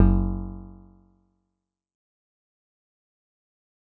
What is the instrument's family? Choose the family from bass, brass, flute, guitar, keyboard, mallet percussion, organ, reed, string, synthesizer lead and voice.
guitar